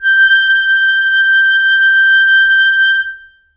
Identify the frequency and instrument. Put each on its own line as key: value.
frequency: 1568 Hz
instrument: acoustic reed instrument